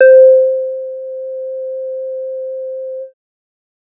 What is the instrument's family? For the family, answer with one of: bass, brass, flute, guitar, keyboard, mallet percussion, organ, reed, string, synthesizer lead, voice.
bass